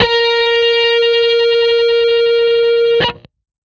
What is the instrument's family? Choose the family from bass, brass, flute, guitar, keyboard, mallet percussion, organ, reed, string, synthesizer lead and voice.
guitar